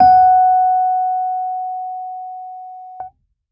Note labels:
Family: keyboard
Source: electronic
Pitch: F#5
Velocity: 50

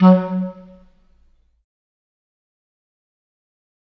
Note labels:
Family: reed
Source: acoustic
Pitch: F#3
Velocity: 50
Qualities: fast decay, reverb

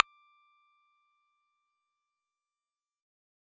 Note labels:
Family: bass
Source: synthesizer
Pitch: D6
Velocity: 75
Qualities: fast decay, percussive

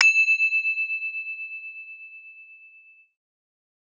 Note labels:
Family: mallet percussion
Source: acoustic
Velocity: 75

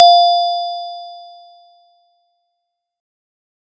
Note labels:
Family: mallet percussion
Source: acoustic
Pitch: F5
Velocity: 100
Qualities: bright

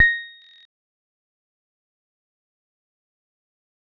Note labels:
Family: mallet percussion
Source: acoustic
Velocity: 25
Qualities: fast decay, percussive

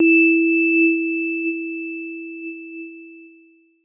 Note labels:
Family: keyboard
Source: electronic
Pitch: E4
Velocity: 127

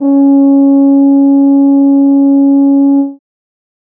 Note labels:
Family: brass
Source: acoustic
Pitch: C#4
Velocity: 75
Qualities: dark

